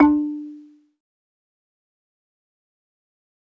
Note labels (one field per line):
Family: mallet percussion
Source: acoustic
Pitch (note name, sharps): D4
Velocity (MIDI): 25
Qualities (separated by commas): fast decay, percussive, reverb